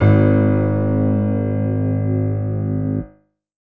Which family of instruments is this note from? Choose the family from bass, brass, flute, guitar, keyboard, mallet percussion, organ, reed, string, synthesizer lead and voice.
keyboard